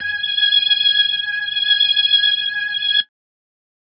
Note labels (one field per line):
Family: organ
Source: electronic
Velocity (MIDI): 100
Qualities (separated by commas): bright